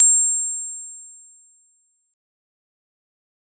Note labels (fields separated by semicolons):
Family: mallet percussion; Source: acoustic; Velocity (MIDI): 25; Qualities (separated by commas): bright, fast decay